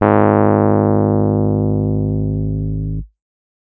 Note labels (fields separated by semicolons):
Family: keyboard; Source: electronic; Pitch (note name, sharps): G#1; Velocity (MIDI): 100; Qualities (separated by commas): distorted